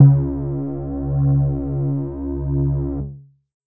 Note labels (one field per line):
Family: keyboard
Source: electronic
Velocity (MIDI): 100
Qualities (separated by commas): distorted